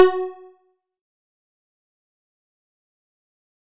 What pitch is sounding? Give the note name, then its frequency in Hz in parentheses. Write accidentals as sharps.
F#4 (370 Hz)